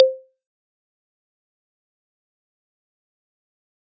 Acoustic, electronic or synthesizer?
acoustic